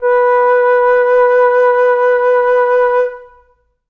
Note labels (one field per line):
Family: flute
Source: acoustic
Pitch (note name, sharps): B4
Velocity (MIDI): 75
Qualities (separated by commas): reverb